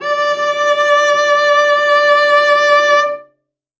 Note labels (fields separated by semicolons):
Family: string; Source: acoustic; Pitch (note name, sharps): D5; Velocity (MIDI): 127; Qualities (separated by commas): bright, reverb